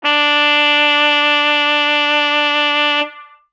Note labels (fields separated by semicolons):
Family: brass; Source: acoustic; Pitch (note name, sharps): D4; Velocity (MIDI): 127; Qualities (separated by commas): bright, distorted